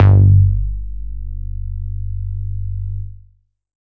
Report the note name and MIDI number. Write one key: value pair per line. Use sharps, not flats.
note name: G1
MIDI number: 31